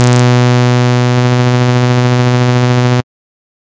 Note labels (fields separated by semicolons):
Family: bass; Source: synthesizer; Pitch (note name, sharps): B2; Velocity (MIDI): 127; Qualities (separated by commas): bright, distorted